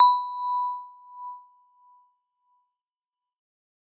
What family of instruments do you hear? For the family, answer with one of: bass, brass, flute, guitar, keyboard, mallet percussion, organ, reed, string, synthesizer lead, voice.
mallet percussion